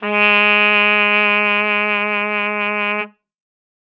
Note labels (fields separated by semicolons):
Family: brass; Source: acoustic; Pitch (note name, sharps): G#3; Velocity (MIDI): 100